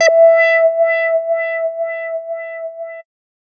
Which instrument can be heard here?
synthesizer bass